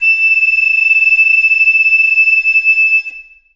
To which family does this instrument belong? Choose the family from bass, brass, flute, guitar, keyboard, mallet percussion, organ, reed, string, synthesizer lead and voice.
flute